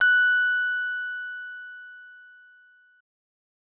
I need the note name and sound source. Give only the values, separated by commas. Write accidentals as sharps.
F#6, electronic